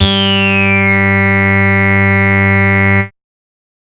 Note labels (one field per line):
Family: bass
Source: synthesizer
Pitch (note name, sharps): G2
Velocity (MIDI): 75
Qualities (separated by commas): bright, distorted, multiphonic